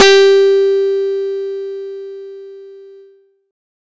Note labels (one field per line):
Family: guitar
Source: acoustic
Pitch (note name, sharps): G4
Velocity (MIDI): 100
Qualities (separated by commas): bright